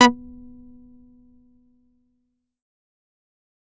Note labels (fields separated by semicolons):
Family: bass; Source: synthesizer; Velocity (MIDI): 100; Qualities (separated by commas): distorted, fast decay, percussive